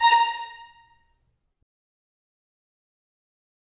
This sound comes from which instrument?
acoustic string instrument